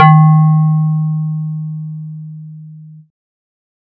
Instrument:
synthesizer bass